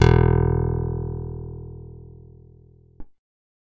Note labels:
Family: keyboard; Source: electronic; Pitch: E1; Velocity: 50

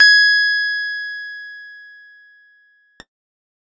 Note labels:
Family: keyboard; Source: electronic; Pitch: G#6; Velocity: 25; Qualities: bright

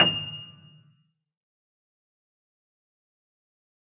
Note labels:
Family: keyboard; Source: acoustic; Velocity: 75; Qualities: fast decay, percussive, reverb

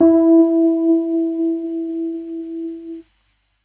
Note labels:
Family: keyboard; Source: electronic; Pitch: E4; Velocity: 50

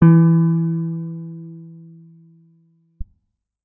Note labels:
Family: guitar; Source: electronic; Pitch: E3; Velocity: 25; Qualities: reverb

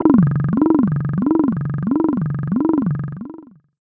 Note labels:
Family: voice; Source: synthesizer; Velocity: 75; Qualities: long release, non-linear envelope, tempo-synced

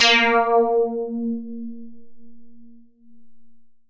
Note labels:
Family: synthesizer lead; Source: synthesizer; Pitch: A#3; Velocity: 127; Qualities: long release

